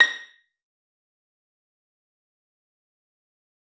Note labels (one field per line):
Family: string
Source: acoustic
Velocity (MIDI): 100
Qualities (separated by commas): fast decay, percussive, reverb